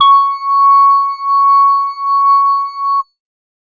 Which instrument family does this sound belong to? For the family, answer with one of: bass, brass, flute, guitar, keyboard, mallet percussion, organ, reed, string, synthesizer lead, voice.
organ